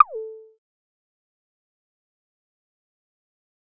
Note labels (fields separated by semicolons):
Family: bass; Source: synthesizer; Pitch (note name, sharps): A4; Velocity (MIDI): 25; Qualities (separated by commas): fast decay, percussive